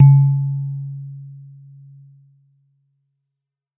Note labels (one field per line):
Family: mallet percussion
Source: acoustic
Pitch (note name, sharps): C#3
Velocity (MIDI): 100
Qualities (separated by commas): dark